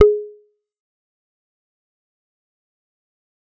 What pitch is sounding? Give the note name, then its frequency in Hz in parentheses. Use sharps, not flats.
G#4 (415.3 Hz)